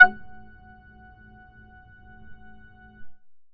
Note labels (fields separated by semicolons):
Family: bass; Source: synthesizer; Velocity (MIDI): 50; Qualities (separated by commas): distorted, percussive